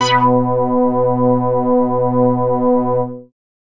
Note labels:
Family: bass; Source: synthesizer; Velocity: 75; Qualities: distorted

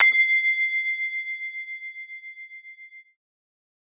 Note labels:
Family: mallet percussion; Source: acoustic; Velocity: 127; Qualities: bright

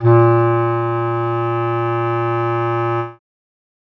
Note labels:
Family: reed; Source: acoustic; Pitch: A#2; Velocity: 127

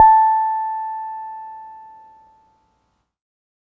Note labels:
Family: keyboard; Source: electronic; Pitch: A5; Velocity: 75

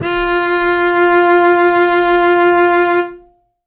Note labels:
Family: string; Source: acoustic; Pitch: F4; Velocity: 25; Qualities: reverb

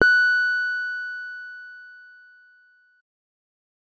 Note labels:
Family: keyboard; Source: electronic; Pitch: F#6; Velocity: 50

